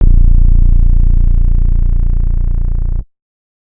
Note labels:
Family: bass; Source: synthesizer; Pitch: A#0; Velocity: 127; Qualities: distorted

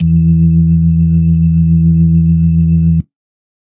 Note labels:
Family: organ; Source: electronic; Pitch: E2; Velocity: 75; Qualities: dark

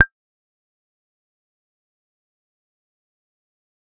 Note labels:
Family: bass; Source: synthesizer; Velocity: 50; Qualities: fast decay, percussive

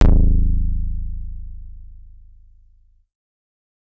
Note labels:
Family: bass; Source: synthesizer; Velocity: 127; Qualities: distorted

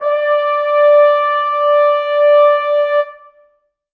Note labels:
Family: brass; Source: acoustic; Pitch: D5; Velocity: 75; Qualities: reverb

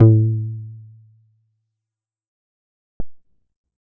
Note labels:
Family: bass; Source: synthesizer; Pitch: A2; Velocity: 75; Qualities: dark, fast decay

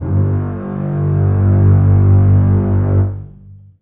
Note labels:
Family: string; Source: acoustic; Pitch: G1; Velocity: 75; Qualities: long release, reverb

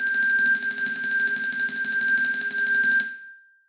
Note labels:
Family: mallet percussion; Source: acoustic; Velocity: 127; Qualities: reverb

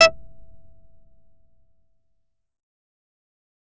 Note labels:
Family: bass; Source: synthesizer; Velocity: 127; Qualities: fast decay, percussive

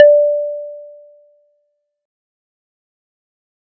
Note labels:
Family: mallet percussion; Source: acoustic; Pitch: D5; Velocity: 25; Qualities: fast decay

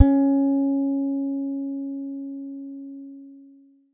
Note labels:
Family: guitar; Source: acoustic; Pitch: C#4; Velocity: 100; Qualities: dark

